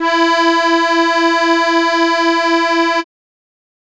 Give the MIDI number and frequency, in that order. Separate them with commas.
64, 329.6 Hz